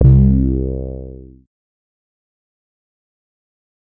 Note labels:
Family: bass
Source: synthesizer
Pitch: C2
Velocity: 50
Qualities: distorted, fast decay

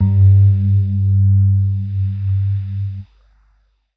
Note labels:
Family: keyboard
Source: electronic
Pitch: G2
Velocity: 25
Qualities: dark

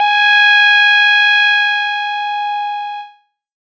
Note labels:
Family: keyboard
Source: electronic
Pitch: G#5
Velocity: 50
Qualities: distorted, multiphonic

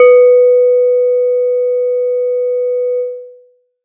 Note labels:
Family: mallet percussion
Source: acoustic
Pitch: B4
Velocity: 127

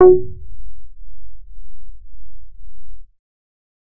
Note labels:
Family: bass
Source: synthesizer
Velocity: 50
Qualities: distorted

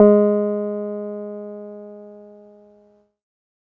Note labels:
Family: keyboard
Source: electronic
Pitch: G#3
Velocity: 127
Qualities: dark

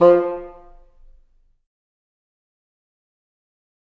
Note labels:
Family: reed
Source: acoustic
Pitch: F3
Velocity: 100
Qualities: fast decay, percussive, reverb

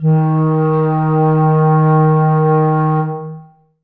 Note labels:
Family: reed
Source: acoustic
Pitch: D#3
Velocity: 75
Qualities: dark, long release, reverb

